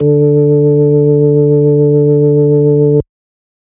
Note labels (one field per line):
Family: organ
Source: electronic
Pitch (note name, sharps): D3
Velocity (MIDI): 100